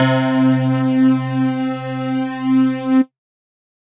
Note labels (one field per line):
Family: mallet percussion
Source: electronic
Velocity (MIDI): 75